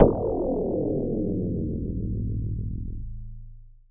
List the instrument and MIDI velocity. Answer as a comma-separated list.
electronic mallet percussion instrument, 75